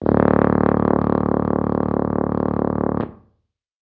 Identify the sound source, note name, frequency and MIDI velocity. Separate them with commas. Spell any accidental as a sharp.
acoustic, D1, 36.71 Hz, 75